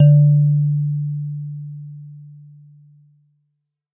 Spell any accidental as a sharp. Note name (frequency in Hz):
D3 (146.8 Hz)